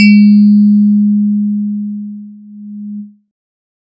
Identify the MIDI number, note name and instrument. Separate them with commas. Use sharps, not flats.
56, G#3, synthesizer lead